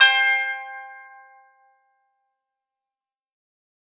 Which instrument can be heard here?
acoustic guitar